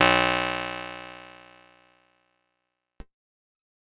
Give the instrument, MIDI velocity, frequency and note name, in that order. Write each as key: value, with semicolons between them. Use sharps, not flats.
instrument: electronic keyboard; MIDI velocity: 127; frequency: 61.74 Hz; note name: B1